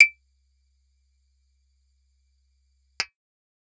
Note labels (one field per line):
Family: bass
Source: synthesizer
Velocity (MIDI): 100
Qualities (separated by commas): percussive